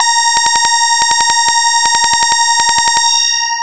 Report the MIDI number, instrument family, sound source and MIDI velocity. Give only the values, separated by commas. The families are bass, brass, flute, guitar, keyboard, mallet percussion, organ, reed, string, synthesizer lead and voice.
82, bass, synthesizer, 127